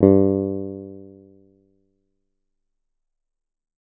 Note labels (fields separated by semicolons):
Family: guitar; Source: acoustic; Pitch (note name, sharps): G2; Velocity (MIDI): 50; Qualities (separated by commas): dark